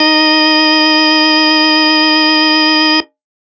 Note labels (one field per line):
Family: organ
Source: electronic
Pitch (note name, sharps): D#4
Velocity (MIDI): 75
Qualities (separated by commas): distorted